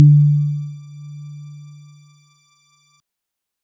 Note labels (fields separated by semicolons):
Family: keyboard; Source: electronic; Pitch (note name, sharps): D3; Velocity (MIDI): 100; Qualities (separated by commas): dark